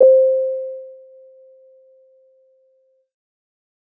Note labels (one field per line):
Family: keyboard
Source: electronic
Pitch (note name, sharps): C5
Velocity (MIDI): 127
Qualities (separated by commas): dark